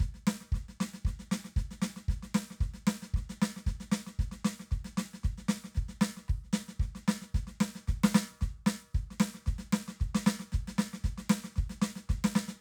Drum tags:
country, beat, 114 BPM, 4/4, snare, cross-stick, kick

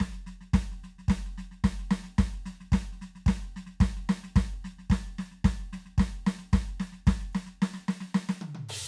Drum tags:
rock, fill, 110 BPM, 4/4, crash, closed hi-hat, snare, cross-stick, high tom, kick

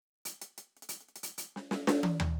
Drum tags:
rock, fill, 95 BPM, 4/4, closed hi-hat, snare, high tom, floor tom

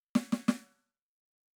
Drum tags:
rock, beat, 120 BPM, 4/4, snare

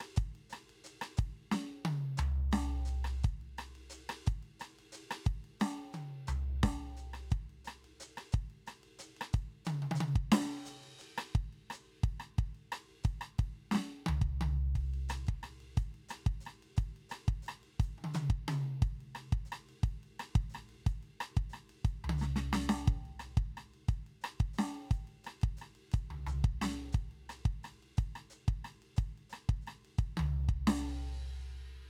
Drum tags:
chacarera, beat, 118 BPM, 4/4, crash, ride, hi-hat pedal, snare, cross-stick, high tom, floor tom, kick

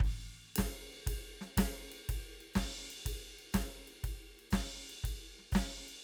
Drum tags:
rock, beat, 120 BPM, 4/4, crash, ride, hi-hat pedal, snare, kick

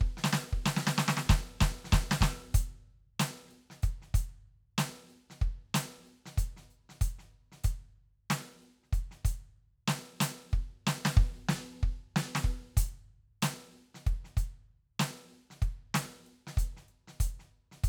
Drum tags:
hip-hop, beat, 94 BPM, 4/4, closed hi-hat, hi-hat pedal, snare, cross-stick, kick

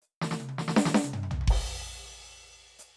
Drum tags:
Motown, fill, 148 BPM, 4/4, crash, hi-hat pedal, snare, high tom, mid tom, floor tom, kick

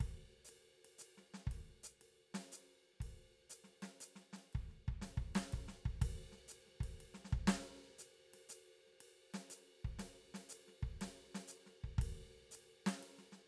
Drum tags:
jazz, beat, 120 BPM, 3/4, ride, hi-hat pedal, snare, kick

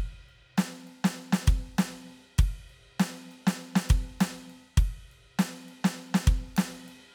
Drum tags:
rock, beat, 100 BPM, 4/4, ride, ride bell, snare, kick

